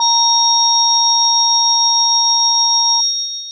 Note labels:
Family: mallet percussion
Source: electronic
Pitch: A#5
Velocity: 50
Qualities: bright, long release

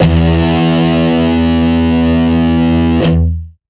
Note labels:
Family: guitar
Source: electronic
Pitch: E2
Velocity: 75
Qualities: distorted, long release

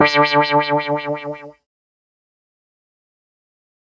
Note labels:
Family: keyboard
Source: synthesizer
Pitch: D3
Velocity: 25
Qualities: distorted, fast decay

